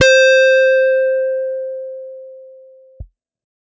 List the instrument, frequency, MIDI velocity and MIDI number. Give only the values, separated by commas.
electronic guitar, 523.3 Hz, 25, 72